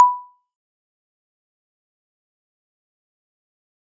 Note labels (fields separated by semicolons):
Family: mallet percussion; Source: acoustic; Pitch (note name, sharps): B5; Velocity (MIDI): 100; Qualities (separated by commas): fast decay, percussive